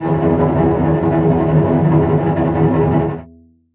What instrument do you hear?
acoustic string instrument